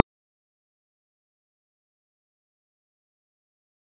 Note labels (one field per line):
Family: mallet percussion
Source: electronic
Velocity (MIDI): 50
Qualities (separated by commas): fast decay, percussive